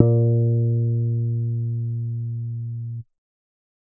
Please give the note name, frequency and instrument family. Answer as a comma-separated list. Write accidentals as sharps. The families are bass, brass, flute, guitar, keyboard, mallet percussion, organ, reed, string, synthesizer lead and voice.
A#2, 116.5 Hz, bass